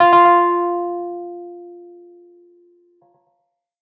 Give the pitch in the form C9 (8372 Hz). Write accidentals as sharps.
F4 (349.2 Hz)